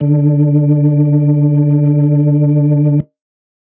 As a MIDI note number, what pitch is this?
50